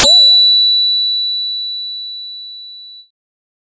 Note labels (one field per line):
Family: bass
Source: synthesizer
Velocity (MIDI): 127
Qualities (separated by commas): bright